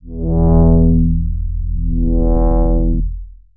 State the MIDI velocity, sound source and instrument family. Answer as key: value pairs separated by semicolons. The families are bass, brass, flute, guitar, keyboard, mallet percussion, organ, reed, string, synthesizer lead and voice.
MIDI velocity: 50; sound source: synthesizer; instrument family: bass